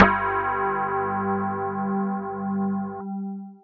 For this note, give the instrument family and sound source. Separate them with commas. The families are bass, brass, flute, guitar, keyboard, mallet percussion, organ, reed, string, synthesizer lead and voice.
mallet percussion, electronic